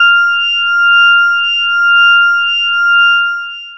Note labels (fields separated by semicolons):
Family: bass; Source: synthesizer; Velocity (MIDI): 100; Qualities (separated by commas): long release